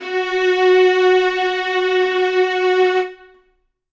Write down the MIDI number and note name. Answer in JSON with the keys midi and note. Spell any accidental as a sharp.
{"midi": 66, "note": "F#4"}